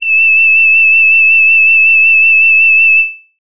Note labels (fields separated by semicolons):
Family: voice; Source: synthesizer; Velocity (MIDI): 50; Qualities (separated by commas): bright